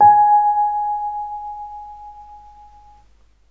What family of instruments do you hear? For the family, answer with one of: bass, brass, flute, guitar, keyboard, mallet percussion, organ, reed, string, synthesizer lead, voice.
keyboard